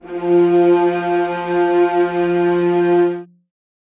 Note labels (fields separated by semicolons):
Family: string; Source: acoustic; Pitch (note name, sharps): F3; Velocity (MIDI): 50; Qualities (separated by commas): reverb